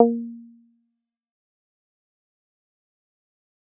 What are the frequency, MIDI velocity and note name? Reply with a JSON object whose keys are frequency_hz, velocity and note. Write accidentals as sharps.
{"frequency_hz": 233.1, "velocity": 50, "note": "A#3"}